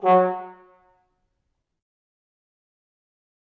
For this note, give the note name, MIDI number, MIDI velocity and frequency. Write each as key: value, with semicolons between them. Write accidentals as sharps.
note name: F#3; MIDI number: 54; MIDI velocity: 75; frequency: 185 Hz